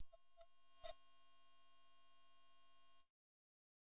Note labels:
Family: bass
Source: synthesizer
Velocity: 127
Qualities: bright, distorted

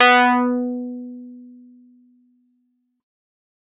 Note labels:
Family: keyboard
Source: electronic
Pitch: B3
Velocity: 127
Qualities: distorted

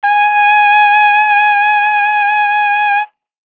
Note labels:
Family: brass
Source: acoustic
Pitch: G#5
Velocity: 25

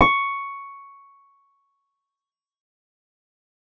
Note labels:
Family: keyboard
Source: synthesizer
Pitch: C#6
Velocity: 75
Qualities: fast decay

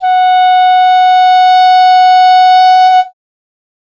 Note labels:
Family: reed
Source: acoustic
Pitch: F#5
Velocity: 75

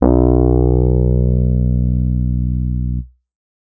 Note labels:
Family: keyboard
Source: electronic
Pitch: B1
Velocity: 100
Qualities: distorted

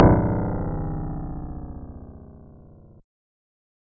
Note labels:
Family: synthesizer lead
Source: synthesizer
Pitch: B-1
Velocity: 25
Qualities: bright, distorted

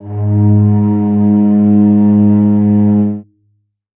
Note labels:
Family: string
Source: acoustic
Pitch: G#2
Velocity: 25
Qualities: reverb

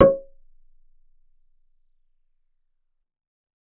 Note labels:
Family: bass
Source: synthesizer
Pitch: C#5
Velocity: 25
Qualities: percussive, reverb

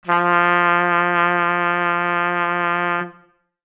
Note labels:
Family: brass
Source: acoustic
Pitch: F3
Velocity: 50

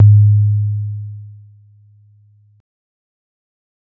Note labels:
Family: keyboard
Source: electronic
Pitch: G#2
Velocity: 25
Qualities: dark

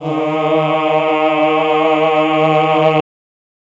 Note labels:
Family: voice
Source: electronic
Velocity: 127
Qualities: reverb

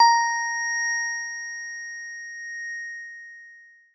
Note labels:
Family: mallet percussion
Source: acoustic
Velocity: 127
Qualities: bright, long release

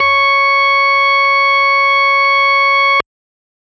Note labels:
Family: organ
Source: electronic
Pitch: C#5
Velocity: 100

